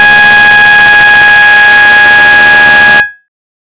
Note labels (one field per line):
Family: bass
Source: synthesizer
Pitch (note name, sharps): G#5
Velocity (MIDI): 25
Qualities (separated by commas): bright, distorted